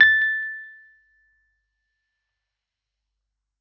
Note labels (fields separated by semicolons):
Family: keyboard; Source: electronic; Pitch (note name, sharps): A6; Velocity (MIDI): 127; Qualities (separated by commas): fast decay